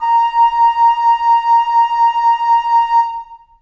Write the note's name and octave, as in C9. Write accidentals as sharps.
A#5